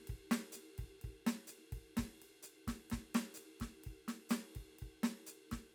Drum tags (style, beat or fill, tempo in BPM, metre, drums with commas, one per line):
bossa nova
beat
127 BPM
4/4
ride, hi-hat pedal, snare, kick